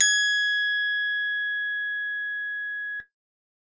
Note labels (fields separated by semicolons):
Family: keyboard; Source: electronic; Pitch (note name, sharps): G#6; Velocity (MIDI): 25